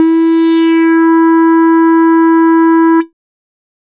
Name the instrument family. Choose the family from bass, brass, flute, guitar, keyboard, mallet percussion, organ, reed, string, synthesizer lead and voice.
bass